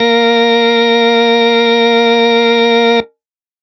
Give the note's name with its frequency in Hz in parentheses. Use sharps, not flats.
A#3 (233.1 Hz)